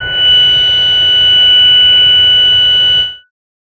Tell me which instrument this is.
synthesizer bass